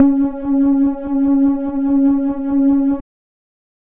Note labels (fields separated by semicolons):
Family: bass; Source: synthesizer; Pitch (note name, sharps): C#4; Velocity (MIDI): 50; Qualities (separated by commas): dark